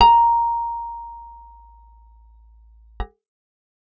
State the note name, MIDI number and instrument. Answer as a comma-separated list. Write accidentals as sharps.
A#5, 82, acoustic guitar